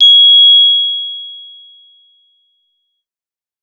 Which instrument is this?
synthesizer bass